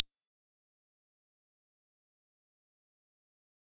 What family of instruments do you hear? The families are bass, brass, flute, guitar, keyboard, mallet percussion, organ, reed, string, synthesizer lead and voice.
keyboard